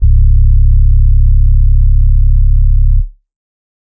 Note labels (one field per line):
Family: keyboard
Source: electronic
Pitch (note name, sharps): C#1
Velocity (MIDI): 25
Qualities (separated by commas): dark